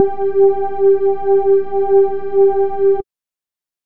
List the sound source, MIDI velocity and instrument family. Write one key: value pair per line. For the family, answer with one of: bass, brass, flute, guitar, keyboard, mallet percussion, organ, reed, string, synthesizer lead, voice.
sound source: synthesizer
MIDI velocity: 75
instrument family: bass